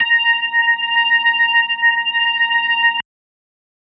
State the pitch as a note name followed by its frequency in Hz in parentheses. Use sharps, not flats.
A#5 (932.3 Hz)